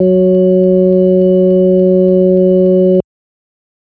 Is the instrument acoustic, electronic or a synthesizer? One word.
electronic